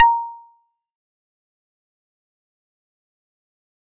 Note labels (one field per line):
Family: mallet percussion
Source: acoustic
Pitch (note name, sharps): A#5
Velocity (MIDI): 100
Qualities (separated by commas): fast decay, percussive